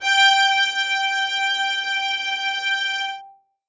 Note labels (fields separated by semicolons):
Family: string; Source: acoustic; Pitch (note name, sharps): G5; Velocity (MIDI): 127; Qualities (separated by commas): reverb